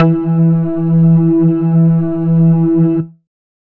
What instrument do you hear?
synthesizer bass